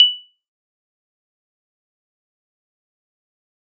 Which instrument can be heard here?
electronic keyboard